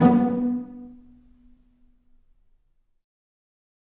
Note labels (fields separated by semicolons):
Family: string; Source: acoustic; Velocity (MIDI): 100; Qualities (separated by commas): dark, reverb